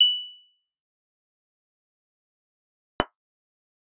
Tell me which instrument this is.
electronic guitar